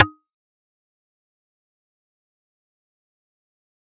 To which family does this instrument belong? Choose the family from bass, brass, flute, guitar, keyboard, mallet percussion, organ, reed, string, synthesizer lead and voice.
mallet percussion